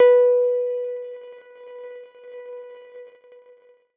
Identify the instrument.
electronic guitar